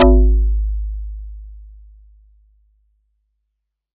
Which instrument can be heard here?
acoustic mallet percussion instrument